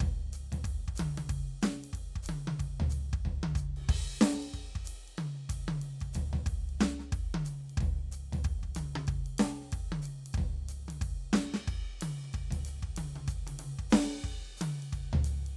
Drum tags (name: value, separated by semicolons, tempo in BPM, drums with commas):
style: swing; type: beat; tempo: 185 BPM; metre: 4/4; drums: crash, ride, hi-hat pedal, snare, high tom, floor tom, kick